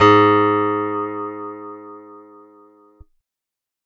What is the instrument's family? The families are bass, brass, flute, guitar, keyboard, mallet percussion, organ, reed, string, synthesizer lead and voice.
guitar